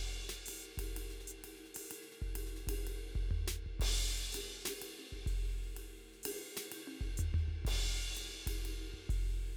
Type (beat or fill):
beat